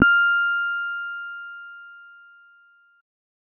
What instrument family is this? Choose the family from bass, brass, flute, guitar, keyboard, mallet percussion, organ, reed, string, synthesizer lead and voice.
keyboard